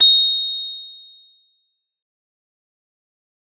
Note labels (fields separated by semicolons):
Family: mallet percussion; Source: acoustic; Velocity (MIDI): 100; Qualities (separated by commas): bright, fast decay